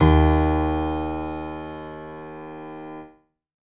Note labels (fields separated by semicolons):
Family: keyboard; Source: acoustic; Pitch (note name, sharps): D#2; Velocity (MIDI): 127; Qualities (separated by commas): reverb